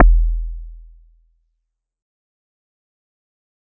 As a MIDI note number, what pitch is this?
28